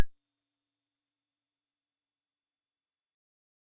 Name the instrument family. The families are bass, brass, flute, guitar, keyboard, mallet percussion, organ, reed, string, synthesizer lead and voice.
organ